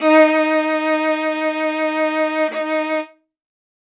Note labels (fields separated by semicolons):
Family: string; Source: acoustic; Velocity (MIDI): 127; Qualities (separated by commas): reverb